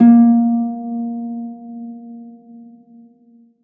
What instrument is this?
acoustic string instrument